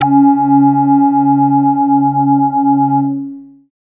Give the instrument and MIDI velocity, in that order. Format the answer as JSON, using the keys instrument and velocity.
{"instrument": "synthesizer bass", "velocity": 75}